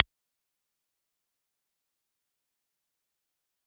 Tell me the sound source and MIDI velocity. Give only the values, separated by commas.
electronic, 25